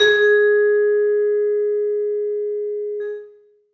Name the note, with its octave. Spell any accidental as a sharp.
G#4